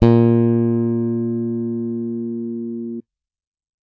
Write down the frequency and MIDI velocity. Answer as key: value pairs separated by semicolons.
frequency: 116.5 Hz; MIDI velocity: 127